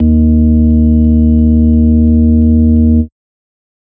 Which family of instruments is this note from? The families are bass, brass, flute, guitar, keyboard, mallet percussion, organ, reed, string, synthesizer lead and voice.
organ